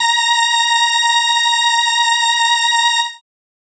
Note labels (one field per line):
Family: keyboard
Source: synthesizer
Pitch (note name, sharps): A#5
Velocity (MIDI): 100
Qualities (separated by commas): bright